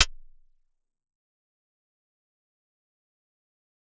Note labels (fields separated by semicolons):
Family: mallet percussion; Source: acoustic; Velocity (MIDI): 50; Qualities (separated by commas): fast decay, percussive